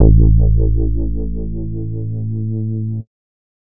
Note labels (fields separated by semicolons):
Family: bass; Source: synthesizer; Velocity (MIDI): 50; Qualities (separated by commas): dark, distorted